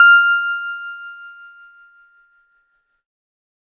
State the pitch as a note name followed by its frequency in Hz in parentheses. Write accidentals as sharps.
F6 (1397 Hz)